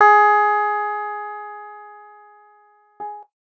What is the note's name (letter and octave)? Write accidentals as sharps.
G#4